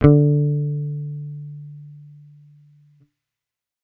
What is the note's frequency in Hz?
146.8 Hz